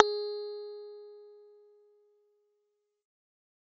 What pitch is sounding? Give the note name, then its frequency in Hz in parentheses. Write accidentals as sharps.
G#4 (415.3 Hz)